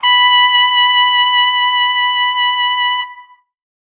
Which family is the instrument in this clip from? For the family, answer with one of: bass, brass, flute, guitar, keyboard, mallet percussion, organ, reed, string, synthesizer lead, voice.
brass